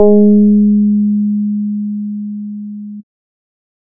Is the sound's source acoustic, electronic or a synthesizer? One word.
synthesizer